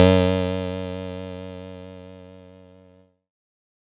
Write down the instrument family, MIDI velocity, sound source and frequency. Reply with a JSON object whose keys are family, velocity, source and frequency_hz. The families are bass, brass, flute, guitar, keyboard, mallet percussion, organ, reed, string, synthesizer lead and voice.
{"family": "keyboard", "velocity": 50, "source": "electronic", "frequency_hz": 92.5}